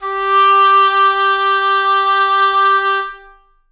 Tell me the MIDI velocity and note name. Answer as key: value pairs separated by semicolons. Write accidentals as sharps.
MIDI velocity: 127; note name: G4